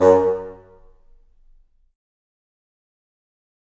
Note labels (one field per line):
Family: reed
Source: acoustic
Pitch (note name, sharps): F#2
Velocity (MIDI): 127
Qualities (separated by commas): fast decay, percussive, reverb